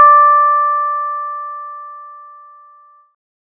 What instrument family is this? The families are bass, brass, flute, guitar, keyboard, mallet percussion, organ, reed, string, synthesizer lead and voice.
bass